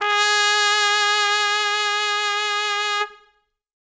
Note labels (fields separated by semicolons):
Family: brass; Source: acoustic; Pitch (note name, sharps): G#4; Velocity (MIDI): 127; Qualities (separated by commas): bright